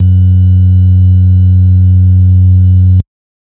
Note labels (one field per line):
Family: organ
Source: electronic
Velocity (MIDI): 75